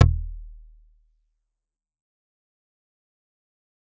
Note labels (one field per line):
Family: guitar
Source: electronic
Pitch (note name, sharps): D#1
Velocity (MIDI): 100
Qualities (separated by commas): fast decay, percussive